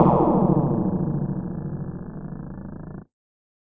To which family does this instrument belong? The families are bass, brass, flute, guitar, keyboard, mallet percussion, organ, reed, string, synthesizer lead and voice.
mallet percussion